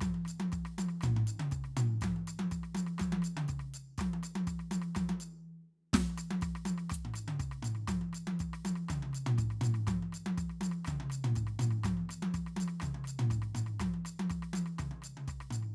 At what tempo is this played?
122 BPM